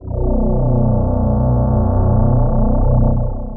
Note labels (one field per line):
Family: voice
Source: synthesizer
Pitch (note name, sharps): B0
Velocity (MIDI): 25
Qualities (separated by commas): distorted, long release